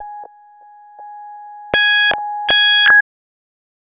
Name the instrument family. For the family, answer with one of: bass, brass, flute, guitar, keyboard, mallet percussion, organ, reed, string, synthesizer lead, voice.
bass